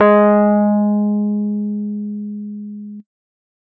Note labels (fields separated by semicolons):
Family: keyboard; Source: electronic; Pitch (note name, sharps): G#3; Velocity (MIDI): 75